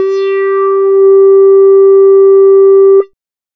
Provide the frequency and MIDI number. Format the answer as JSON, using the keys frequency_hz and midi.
{"frequency_hz": 392, "midi": 67}